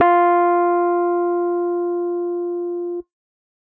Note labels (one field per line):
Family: keyboard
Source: electronic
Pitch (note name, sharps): F4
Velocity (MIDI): 127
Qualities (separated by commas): dark